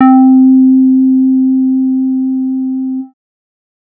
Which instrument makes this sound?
synthesizer bass